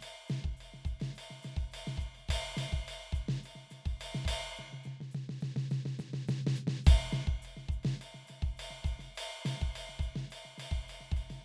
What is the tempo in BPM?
105 BPM